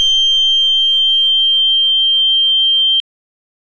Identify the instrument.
electronic organ